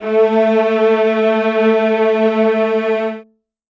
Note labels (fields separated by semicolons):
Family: string; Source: acoustic; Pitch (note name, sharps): A3; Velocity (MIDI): 100; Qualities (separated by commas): reverb